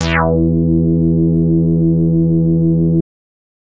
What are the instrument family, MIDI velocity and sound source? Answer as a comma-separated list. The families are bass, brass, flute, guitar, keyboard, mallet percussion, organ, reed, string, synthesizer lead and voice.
bass, 25, synthesizer